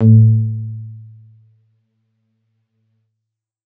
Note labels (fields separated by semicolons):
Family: keyboard; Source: electronic; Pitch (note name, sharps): A2; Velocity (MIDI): 100